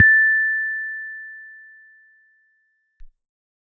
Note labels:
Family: keyboard; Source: electronic; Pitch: A6; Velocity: 50

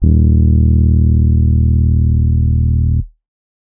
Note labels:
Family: keyboard; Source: electronic; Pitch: D#1; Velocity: 75; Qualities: dark

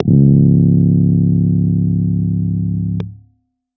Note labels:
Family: keyboard; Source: electronic; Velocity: 100; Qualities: dark

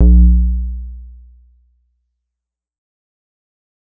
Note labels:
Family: bass; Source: synthesizer; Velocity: 25; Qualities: dark, fast decay

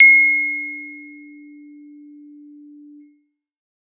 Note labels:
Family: keyboard; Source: acoustic; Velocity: 127; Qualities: bright

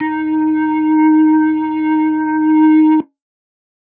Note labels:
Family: organ; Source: electronic; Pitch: D#4; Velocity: 127; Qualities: distorted

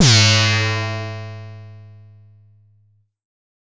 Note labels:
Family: bass; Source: synthesizer; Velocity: 100; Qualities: bright, distorted

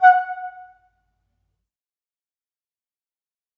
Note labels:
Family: flute; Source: acoustic; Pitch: F#5; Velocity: 50; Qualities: fast decay, percussive, reverb

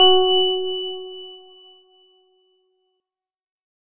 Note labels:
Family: organ; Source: electronic; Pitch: F#4; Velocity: 100

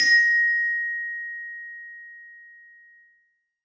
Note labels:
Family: mallet percussion; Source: acoustic; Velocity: 127; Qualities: bright, reverb

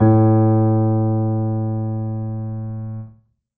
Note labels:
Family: keyboard; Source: acoustic; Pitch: A2; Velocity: 50; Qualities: reverb

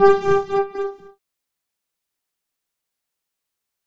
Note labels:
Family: keyboard; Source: electronic; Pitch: G4; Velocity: 25; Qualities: distorted, fast decay, non-linear envelope

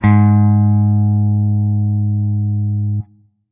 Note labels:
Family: guitar; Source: electronic; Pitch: G#2; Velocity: 75; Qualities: distorted

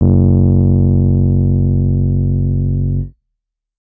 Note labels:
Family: keyboard; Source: electronic; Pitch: F#1; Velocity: 100; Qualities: distorted

